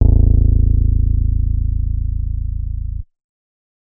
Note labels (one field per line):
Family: bass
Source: synthesizer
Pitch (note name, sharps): A0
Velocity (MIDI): 75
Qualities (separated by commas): dark, reverb